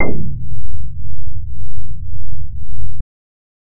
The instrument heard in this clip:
synthesizer bass